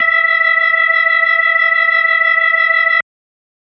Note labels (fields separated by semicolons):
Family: organ; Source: electronic; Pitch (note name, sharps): E5; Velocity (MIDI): 25